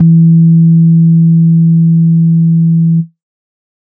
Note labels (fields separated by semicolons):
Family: organ; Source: electronic; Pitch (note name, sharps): E3; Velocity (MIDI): 50; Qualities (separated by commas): dark